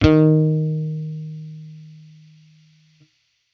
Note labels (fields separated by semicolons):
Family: bass; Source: electronic; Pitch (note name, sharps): D#3; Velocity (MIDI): 25; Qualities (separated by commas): distorted